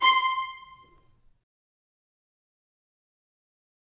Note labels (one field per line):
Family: string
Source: acoustic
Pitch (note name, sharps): C6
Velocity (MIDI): 75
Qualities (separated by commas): fast decay, reverb